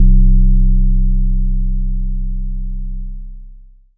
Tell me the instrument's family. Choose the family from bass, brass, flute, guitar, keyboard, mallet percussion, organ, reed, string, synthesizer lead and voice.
mallet percussion